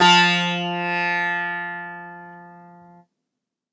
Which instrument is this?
acoustic guitar